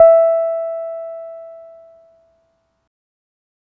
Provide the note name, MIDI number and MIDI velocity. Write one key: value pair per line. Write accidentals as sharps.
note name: E5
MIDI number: 76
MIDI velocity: 50